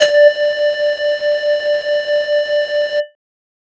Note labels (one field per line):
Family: flute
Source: synthesizer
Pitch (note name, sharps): D5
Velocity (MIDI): 100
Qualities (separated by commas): distorted